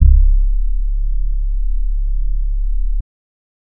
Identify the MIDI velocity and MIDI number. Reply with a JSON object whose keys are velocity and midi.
{"velocity": 25, "midi": 25}